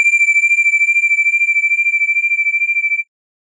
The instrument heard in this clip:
electronic organ